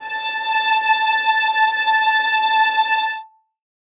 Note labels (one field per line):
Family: string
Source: acoustic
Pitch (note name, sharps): A5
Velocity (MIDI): 75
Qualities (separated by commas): reverb